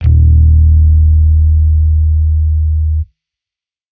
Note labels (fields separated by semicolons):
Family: bass; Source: electronic; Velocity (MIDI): 50; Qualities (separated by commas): distorted